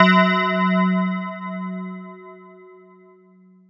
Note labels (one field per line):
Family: mallet percussion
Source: electronic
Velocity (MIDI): 100